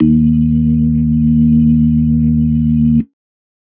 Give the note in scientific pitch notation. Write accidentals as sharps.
D#2